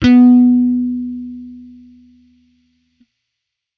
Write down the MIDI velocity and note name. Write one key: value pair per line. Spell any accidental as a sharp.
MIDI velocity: 100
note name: B3